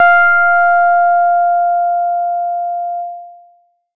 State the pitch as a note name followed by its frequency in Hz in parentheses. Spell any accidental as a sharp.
F5 (698.5 Hz)